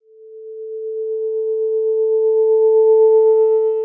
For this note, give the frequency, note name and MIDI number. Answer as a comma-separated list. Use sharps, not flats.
440 Hz, A4, 69